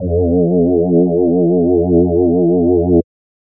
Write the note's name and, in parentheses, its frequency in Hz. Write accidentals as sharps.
F2 (87.31 Hz)